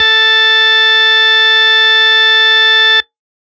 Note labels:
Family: organ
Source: electronic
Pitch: A4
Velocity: 127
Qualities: distorted

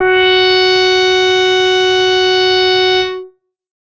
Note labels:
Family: bass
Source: synthesizer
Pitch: F#4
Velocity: 100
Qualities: distorted

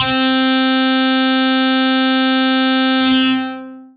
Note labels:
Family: guitar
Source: electronic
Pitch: C4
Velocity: 25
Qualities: bright, distorted, long release

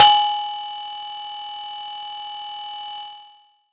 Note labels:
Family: mallet percussion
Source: acoustic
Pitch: G#5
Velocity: 75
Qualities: distorted

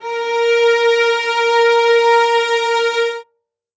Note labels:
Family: string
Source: acoustic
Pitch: A#4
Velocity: 100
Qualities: reverb

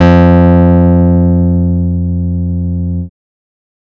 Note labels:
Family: bass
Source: synthesizer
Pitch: F2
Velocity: 127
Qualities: distorted

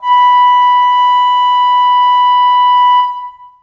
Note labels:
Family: flute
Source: acoustic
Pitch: B5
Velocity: 75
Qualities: long release, reverb

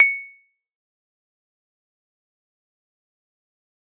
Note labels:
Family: mallet percussion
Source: acoustic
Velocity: 127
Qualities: fast decay, percussive

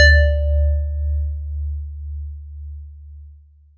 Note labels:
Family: mallet percussion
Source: acoustic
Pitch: D2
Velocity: 127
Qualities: long release

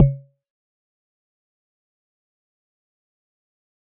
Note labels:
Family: mallet percussion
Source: electronic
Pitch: C#3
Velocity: 25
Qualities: fast decay, percussive

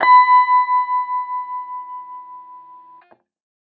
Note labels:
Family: guitar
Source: electronic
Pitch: B5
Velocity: 25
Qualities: distorted

